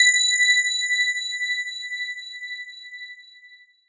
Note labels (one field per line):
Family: mallet percussion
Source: electronic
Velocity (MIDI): 127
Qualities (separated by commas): bright